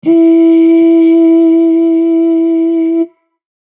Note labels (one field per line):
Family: brass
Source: acoustic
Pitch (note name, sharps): E4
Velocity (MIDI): 25